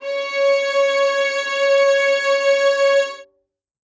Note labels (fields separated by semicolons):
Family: string; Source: acoustic; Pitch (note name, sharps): C#5; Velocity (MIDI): 100; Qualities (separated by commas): reverb